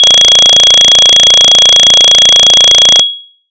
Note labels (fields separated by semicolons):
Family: bass; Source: synthesizer; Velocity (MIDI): 127; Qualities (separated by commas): bright